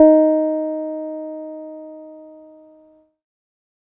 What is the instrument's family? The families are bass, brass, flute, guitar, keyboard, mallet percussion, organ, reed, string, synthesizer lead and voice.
keyboard